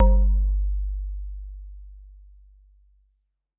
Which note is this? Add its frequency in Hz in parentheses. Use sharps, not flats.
G1 (49 Hz)